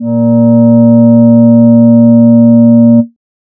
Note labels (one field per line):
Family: voice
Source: synthesizer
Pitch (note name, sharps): A#2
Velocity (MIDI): 75